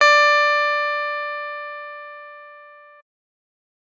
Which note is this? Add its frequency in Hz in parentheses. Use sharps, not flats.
D5 (587.3 Hz)